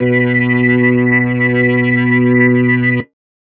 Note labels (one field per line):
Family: keyboard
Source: electronic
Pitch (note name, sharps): B2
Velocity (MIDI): 50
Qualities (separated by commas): distorted